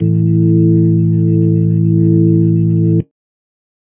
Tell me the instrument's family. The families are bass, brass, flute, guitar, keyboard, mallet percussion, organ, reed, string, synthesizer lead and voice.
organ